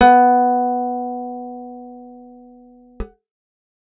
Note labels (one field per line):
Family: guitar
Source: acoustic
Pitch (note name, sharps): B3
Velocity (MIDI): 127